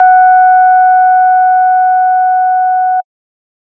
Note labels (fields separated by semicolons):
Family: organ; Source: electronic; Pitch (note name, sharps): F#5; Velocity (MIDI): 127